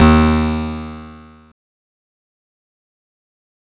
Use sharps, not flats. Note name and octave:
D#2